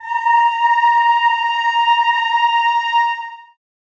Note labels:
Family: voice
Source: acoustic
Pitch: A#5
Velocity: 100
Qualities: long release, reverb

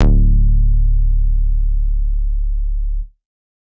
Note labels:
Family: bass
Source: synthesizer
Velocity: 127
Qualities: dark

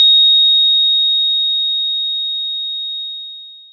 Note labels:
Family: mallet percussion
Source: acoustic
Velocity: 25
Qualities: bright, distorted, long release

